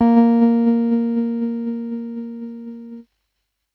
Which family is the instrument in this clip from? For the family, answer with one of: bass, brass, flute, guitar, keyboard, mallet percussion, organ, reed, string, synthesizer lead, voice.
keyboard